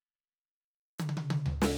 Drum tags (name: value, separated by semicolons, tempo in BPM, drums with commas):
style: Afro-Cuban bembé; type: fill; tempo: 122 BPM; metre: 4/4; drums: crash, hi-hat pedal, snare, high tom, floor tom